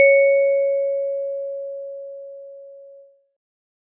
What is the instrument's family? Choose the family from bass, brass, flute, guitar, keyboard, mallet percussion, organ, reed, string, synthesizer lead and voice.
mallet percussion